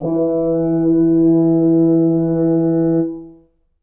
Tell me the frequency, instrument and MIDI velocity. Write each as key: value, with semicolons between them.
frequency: 164.8 Hz; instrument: acoustic brass instrument; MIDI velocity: 50